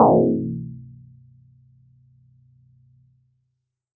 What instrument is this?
acoustic mallet percussion instrument